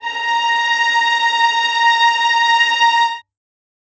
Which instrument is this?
acoustic string instrument